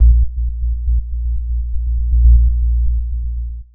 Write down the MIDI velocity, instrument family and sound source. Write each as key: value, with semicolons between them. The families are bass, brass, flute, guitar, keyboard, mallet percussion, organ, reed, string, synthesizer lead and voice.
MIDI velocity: 50; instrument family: synthesizer lead; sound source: synthesizer